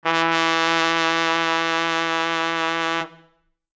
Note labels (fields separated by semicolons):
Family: brass; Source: acoustic; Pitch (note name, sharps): E3; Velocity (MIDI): 127